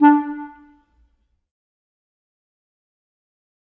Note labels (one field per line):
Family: reed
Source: acoustic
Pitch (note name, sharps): D4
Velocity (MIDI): 50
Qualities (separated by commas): dark, fast decay, percussive, reverb